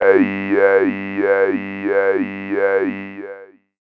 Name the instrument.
synthesizer voice